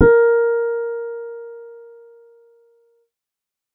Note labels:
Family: keyboard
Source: synthesizer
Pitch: A#4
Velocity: 25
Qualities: dark

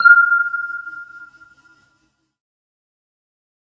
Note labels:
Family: keyboard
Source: synthesizer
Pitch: F6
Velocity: 127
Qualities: fast decay

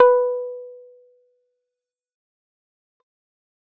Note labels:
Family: keyboard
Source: electronic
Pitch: B4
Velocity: 25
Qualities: fast decay

